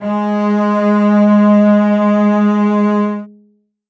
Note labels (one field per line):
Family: string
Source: acoustic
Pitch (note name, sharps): G#3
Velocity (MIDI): 100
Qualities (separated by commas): reverb